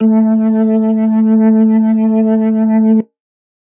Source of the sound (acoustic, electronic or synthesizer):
electronic